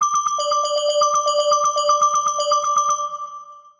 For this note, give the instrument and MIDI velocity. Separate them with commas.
synthesizer mallet percussion instrument, 100